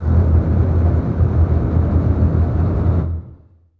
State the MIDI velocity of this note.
127